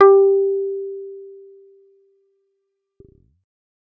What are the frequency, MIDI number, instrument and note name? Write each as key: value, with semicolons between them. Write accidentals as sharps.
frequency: 392 Hz; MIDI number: 67; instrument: synthesizer bass; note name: G4